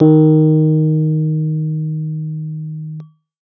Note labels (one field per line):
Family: keyboard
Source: electronic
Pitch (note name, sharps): D#3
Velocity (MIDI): 75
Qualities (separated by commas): dark